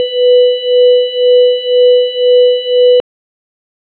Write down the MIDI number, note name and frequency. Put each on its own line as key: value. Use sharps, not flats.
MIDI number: 71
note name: B4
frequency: 493.9 Hz